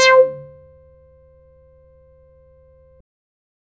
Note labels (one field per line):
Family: bass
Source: synthesizer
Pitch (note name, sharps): C5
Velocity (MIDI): 75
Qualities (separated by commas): distorted, percussive